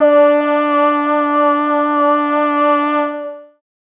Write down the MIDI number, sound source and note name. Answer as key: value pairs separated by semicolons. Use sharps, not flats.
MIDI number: 62; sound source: synthesizer; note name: D4